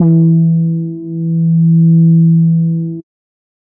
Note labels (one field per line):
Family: bass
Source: synthesizer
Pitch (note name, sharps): E3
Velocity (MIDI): 75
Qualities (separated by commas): dark